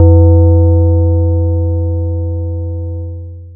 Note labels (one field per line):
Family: mallet percussion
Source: acoustic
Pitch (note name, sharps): F2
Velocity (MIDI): 25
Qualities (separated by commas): distorted, long release